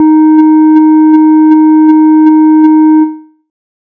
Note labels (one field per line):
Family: bass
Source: synthesizer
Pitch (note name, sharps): D#4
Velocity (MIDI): 127